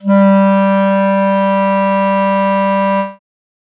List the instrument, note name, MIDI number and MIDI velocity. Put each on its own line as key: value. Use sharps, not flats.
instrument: acoustic reed instrument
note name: G3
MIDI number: 55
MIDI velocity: 127